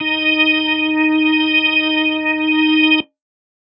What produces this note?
electronic organ